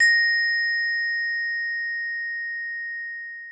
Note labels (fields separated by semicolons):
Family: mallet percussion; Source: acoustic; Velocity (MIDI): 50; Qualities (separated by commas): bright, long release